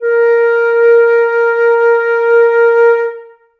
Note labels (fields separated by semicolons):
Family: flute; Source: acoustic; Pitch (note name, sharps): A#4; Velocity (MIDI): 75; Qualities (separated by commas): reverb